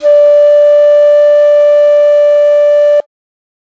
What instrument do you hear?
acoustic flute